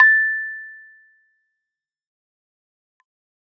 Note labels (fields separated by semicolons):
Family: keyboard; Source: electronic; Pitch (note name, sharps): A6; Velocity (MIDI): 127; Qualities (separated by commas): fast decay